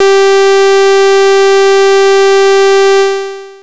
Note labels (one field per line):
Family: bass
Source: synthesizer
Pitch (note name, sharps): G4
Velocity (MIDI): 100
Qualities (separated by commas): bright, distorted, long release